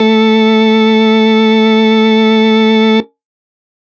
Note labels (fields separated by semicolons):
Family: organ; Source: electronic; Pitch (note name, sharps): A3; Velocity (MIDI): 75; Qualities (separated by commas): distorted